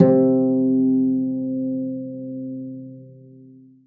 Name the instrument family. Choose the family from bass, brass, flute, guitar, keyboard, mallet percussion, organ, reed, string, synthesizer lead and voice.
string